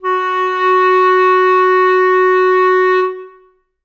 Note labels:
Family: reed; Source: acoustic; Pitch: F#4; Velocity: 100; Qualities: reverb

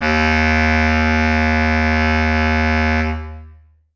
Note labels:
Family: reed; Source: acoustic; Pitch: D#2; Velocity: 127; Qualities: long release, reverb

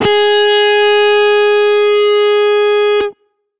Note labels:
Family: guitar; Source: electronic; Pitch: G#4; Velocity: 50; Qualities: bright, distorted

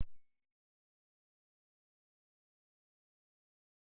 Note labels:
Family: bass; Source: synthesizer; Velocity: 127; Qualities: distorted, fast decay, percussive

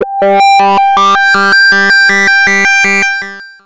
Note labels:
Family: bass; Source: synthesizer; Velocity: 100; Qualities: bright, distorted, long release, multiphonic, tempo-synced

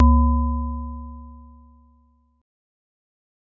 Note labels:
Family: mallet percussion; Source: acoustic; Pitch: C#2; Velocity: 100; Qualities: dark, fast decay

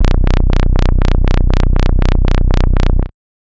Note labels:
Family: bass; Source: synthesizer; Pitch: B0; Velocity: 127; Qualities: bright, distorted, tempo-synced

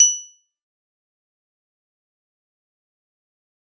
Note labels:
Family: mallet percussion; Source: acoustic; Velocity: 127; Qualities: bright, fast decay, percussive

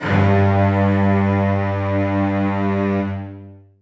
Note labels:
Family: string; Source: acoustic; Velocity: 127; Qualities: long release, reverb

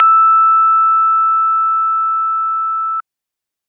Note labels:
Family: organ; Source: electronic; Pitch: E6; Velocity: 25

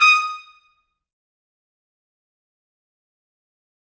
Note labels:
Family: brass; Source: acoustic; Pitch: D#6; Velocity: 127; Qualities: fast decay, percussive, reverb

